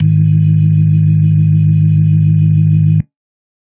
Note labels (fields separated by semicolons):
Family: organ; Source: electronic; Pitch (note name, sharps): G#1; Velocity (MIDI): 127